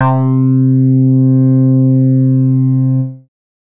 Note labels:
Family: bass; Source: synthesizer; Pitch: C3; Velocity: 100; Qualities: distorted

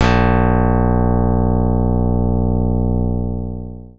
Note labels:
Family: keyboard; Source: electronic; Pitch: B0; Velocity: 100; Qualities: bright, long release

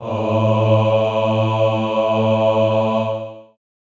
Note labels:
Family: voice; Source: acoustic; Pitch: A2; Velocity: 75; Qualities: long release, reverb

